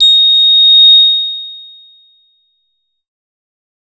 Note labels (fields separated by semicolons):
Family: bass; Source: synthesizer; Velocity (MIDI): 50; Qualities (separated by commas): distorted